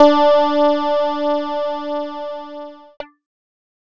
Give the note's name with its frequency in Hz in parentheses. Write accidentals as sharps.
D4 (293.7 Hz)